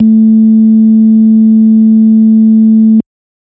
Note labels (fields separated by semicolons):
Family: organ; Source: electronic; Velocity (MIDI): 25